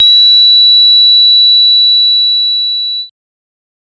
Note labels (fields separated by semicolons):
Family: bass; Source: synthesizer; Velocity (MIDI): 25; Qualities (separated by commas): bright, distorted, multiphonic